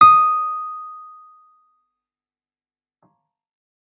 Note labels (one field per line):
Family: keyboard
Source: electronic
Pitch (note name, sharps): D#6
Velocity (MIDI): 127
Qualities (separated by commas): fast decay